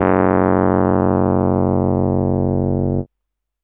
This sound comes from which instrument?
electronic keyboard